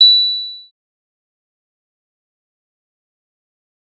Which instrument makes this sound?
synthesizer bass